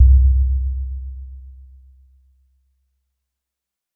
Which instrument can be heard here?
acoustic mallet percussion instrument